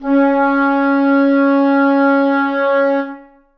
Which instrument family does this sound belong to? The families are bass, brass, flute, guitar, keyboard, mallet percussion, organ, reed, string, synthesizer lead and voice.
reed